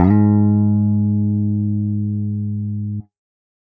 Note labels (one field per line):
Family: guitar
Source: electronic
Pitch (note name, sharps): G#2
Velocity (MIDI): 127